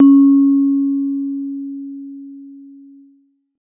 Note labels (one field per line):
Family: mallet percussion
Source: acoustic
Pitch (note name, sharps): C#4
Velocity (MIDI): 25